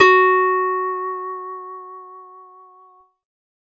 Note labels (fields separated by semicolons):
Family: guitar; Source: acoustic; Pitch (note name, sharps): F#4; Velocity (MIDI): 127